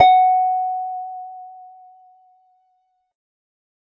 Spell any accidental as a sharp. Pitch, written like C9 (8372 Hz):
F#5 (740 Hz)